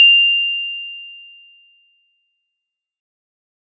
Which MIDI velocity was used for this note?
127